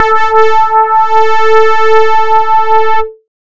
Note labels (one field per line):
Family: bass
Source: synthesizer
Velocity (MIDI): 75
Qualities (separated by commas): distorted